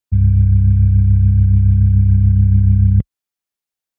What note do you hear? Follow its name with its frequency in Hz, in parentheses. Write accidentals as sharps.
C1 (32.7 Hz)